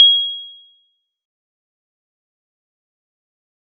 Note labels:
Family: mallet percussion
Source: acoustic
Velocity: 50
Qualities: bright, fast decay, percussive

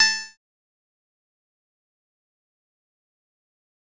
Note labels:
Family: bass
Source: synthesizer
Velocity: 50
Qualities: fast decay, percussive

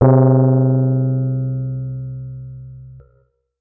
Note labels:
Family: keyboard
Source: electronic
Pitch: C3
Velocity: 50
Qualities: distorted

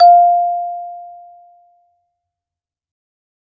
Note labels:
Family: mallet percussion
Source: acoustic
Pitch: F5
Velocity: 100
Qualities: fast decay, reverb

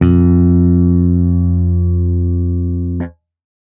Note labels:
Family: bass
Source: electronic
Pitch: F2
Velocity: 100

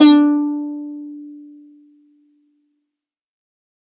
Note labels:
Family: string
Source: acoustic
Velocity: 75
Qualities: reverb

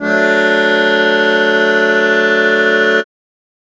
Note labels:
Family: keyboard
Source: acoustic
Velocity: 100

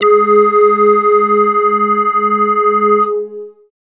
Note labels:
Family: bass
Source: synthesizer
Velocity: 100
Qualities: distorted, long release, multiphonic

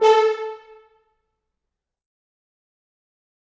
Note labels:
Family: brass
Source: acoustic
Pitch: A4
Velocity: 127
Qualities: fast decay, reverb

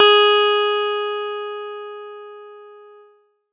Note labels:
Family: keyboard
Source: electronic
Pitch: G#4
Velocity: 75

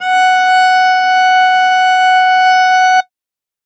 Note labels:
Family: string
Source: acoustic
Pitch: F#5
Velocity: 25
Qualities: bright

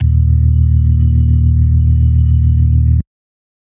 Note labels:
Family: organ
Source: electronic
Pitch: D#1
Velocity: 75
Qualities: dark

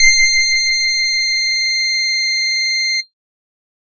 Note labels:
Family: bass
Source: synthesizer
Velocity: 127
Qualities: bright, distorted

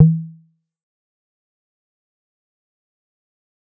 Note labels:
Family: bass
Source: synthesizer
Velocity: 50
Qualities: fast decay, percussive

